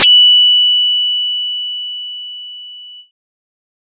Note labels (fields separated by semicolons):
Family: bass; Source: synthesizer; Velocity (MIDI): 100; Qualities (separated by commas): bright